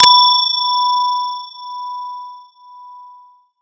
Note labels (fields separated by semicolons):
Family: mallet percussion; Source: electronic; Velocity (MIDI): 127; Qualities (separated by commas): multiphonic